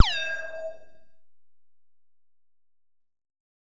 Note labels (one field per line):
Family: bass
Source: synthesizer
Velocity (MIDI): 100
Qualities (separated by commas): bright, distorted